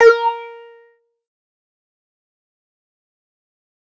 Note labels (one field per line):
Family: bass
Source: synthesizer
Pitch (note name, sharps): A#4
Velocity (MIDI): 75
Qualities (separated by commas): distorted, fast decay, percussive